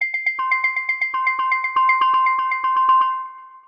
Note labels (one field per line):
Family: mallet percussion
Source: synthesizer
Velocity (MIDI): 75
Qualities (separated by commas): long release, multiphonic, percussive, tempo-synced